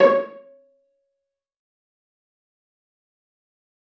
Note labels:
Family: string; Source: acoustic; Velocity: 127; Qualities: fast decay, percussive, reverb

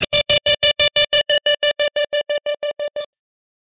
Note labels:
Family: guitar; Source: electronic; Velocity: 75; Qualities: bright, distorted, tempo-synced

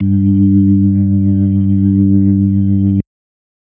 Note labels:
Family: organ; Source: electronic; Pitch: G2; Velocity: 25

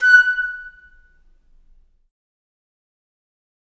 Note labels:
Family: flute; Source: acoustic; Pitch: F#6; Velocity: 100; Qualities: fast decay, reverb

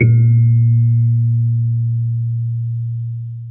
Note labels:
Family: mallet percussion; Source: acoustic; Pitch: A#2; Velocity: 50; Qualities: dark, long release, reverb

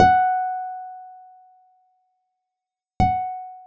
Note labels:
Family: guitar; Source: acoustic; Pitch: F#5; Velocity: 75

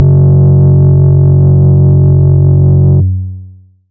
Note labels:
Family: bass; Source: synthesizer; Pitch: F#1; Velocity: 127; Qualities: long release, multiphonic

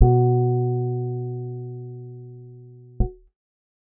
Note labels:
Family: guitar; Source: acoustic; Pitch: B2; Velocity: 25; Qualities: dark

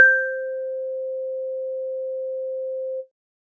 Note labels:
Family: keyboard; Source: electronic; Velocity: 50

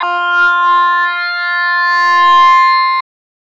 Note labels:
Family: voice; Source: synthesizer; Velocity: 25; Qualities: bright, distorted

